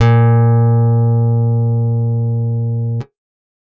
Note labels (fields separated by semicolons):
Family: guitar; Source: acoustic; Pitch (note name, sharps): A#2; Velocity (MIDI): 75